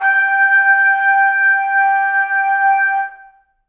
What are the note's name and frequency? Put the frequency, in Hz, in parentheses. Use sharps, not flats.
G5 (784 Hz)